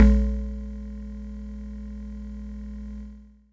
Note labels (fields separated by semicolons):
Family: mallet percussion; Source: acoustic; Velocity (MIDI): 75; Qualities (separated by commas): distorted